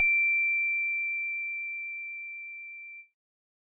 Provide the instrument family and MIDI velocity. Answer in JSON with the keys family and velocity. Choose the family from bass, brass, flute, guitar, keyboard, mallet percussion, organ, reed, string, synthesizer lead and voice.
{"family": "organ", "velocity": 127}